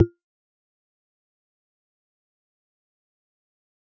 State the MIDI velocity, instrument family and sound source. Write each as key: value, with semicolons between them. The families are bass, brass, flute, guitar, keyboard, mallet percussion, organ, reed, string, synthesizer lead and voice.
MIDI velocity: 25; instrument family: mallet percussion; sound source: electronic